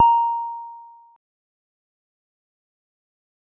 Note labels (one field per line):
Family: guitar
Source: synthesizer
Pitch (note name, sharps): A#5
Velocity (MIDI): 25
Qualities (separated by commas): dark, fast decay